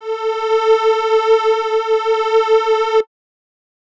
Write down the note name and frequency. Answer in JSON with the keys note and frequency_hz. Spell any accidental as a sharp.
{"note": "A4", "frequency_hz": 440}